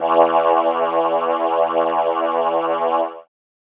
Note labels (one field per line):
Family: keyboard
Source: synthesizer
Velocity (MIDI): 75